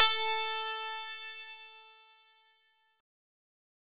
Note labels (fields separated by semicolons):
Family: synthesizer lead; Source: synthesizer; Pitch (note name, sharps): A4; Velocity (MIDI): 100; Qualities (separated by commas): bright, distorted